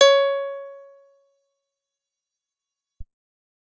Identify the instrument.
acoustic guitar